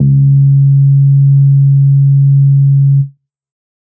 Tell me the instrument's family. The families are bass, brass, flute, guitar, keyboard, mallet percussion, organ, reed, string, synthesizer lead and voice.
bass